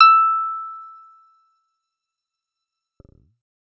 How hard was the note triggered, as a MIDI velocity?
100